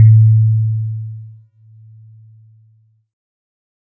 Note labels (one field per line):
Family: keyboard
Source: synthesizer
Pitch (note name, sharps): A2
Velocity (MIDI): 25